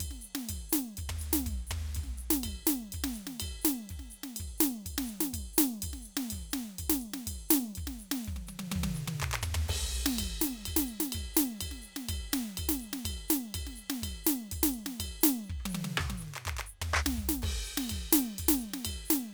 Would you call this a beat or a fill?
beat